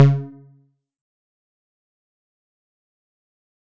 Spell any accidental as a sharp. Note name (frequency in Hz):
C#3 (138.6 Hz)